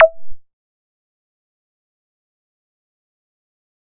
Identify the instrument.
synthesizer bass